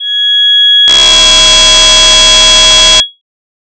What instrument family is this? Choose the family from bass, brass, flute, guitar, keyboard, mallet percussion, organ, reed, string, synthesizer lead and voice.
voice